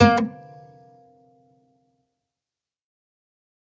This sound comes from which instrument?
acoustic string instrument